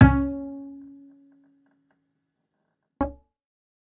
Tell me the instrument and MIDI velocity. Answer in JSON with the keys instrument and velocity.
{"instrument": "acoustic bass", "velocity": 127}